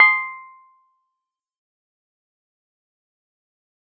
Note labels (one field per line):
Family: keyboard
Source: electronic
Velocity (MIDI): 25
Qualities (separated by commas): fast decay, percussive